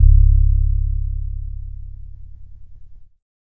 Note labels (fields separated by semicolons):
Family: keyboard; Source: electronic; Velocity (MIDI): 50; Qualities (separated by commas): dark